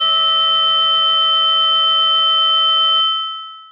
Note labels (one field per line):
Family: mallet percussion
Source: electronic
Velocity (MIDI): 127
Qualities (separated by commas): long release